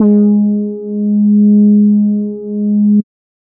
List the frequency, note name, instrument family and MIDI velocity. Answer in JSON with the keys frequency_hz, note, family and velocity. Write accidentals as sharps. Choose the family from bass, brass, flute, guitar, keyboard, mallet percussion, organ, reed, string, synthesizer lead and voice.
{"frequency_hz": 207.7, "note": "G#3", "family": "bass", "velocity": 50}